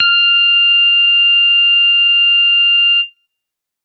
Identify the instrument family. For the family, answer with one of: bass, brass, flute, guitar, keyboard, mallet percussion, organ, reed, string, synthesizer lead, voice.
bass